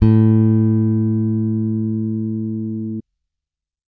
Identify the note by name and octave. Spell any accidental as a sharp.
A2